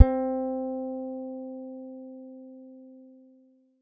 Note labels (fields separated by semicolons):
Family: guitar; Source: acoustic; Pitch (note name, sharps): C4; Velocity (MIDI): 127; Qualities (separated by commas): dark